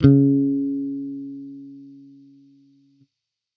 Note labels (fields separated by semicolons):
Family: bass; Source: electronic; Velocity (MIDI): 50